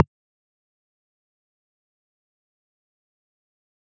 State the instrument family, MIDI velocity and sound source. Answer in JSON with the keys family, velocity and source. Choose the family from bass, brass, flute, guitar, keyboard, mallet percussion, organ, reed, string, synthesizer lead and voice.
{"family": "mallet percussion", "velocity": 50, "source": "acoustic"}